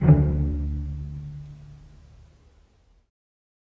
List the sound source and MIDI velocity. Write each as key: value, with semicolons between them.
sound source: acoustic; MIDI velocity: 50